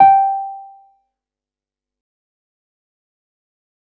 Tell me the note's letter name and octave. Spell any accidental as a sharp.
G5